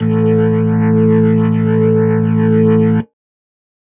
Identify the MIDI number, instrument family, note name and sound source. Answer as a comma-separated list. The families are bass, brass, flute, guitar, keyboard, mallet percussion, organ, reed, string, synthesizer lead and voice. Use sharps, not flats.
33, keyboard, A1, electronic